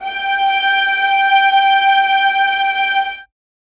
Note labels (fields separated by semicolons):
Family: string; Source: acoustic; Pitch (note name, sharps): G5; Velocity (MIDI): 50; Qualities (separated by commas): reverb